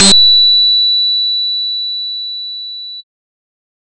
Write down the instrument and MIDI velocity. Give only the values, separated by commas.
synthesizer bass, 50